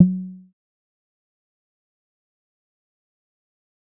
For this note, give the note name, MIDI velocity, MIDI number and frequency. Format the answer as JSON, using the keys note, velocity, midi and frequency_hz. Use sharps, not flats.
{"note": "F#3", "velocity": 50, "midi": 54, "frequency_hz": 185}